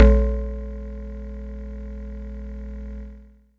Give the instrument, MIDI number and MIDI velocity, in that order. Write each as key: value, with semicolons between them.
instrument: acoustic mallet percussion instrument; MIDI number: 34; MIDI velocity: 127